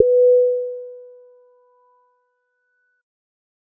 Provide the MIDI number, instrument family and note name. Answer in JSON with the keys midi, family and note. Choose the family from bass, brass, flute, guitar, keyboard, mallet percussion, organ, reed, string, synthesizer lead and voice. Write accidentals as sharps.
{"midi": 71, "family": "bass", "note": "B4"}